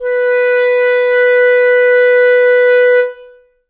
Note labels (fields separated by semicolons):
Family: reed; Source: acoustic; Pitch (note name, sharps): B4; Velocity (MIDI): 100; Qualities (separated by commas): reverb